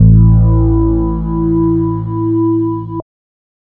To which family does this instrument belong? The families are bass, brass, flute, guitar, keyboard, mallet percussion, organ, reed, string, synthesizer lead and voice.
bass